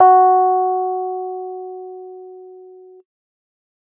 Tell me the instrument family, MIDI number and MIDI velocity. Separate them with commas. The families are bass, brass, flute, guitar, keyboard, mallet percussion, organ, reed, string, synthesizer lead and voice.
keyboard, 66, 100